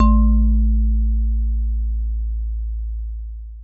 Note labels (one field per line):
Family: mallet percussion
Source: acoustic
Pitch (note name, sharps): A1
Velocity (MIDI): 75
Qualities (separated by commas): dark, long release, reverb